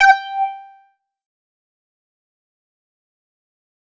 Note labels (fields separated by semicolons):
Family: bass; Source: synthesizer; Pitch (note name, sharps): G5; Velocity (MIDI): 100; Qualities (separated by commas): distorted, fast decay